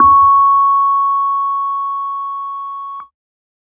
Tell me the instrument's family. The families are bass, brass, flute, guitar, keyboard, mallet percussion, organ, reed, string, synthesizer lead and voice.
keyboard